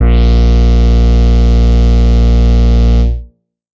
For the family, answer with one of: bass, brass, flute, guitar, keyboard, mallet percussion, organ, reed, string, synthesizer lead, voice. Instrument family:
bass